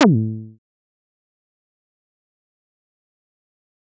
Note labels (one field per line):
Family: bass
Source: synthesizer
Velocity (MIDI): 127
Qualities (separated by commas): distorted, fast decay, percussive